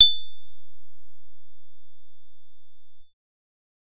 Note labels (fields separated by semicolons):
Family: bass; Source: synthesizer; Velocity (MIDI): 75; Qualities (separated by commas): bright